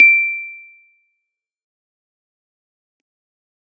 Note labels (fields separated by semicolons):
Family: keyboard; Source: electronic; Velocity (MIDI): 50; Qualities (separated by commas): fast decay, percussive